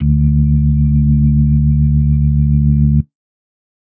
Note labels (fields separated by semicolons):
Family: organ; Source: electronic; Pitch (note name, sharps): D2; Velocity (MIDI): 25; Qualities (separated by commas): dark